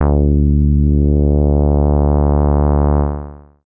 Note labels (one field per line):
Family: bass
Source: synthesizer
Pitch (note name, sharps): D2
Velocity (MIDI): 50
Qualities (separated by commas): distorted, long release